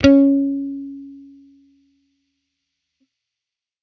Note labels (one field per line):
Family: bass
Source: electronic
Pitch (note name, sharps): C#4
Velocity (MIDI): 127